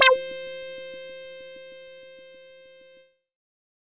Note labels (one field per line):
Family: bass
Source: synthesizer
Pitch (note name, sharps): C5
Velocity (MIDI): 50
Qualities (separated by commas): distorted